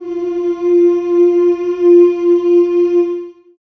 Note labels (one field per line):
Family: voice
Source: acoustic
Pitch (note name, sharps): F4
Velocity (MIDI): 50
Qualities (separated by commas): reverb